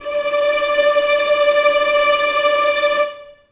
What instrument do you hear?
acoustic string instrument